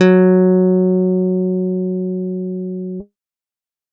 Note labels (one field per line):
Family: guitar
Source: electronic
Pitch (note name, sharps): F#3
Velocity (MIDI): 25